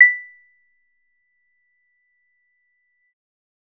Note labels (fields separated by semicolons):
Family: bass; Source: synthesizer; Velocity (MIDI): 127; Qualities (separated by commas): percussive